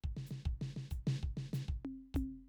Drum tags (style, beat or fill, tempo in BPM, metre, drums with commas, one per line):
Brazilian baião
fill
95 BPM
4/4
hi-hat pedal, snare, high tom, kick